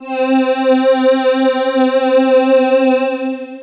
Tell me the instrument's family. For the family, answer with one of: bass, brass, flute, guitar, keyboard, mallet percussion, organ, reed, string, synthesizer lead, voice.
voice